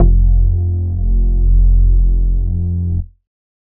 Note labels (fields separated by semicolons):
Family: bass; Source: synthesizer; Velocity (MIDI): 25